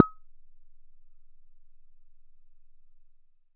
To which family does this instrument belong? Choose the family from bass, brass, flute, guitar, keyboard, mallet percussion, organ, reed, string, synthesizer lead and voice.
bass